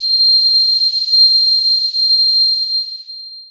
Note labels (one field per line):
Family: mallet percussion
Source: electronic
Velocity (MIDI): 75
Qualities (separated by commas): bright, long release, non-linear envelope